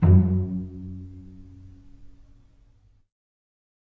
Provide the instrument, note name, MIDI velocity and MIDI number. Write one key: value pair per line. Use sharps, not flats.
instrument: acoustic string instrument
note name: F#2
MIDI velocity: 75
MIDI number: 42